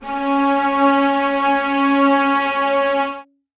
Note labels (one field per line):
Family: string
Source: acoustic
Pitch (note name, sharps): C#4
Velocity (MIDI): 50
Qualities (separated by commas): reverb